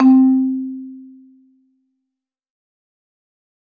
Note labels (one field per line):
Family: mallet percussion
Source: acoustic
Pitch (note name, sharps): C4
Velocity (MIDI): 100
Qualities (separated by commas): dark, fast decay, reverb